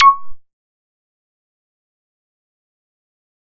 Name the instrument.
synthesizer bass